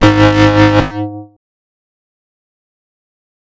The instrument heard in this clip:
synthesizer bass